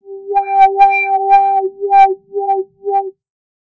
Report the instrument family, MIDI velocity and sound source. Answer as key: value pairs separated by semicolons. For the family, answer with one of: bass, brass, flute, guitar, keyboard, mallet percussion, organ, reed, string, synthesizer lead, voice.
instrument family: bass; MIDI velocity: 25; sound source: synthesizer